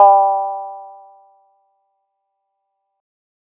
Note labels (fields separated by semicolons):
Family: guitar; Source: synthesizer; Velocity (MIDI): 25